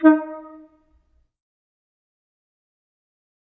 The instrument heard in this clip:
acoustic flute